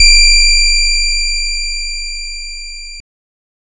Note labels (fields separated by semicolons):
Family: guitar; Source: synthesizer; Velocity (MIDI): 75; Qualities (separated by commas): bright, distorted